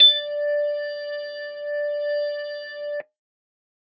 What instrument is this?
electronic organ